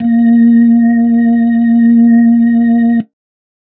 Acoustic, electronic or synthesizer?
electronic